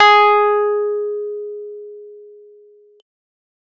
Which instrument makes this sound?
electronic keyboard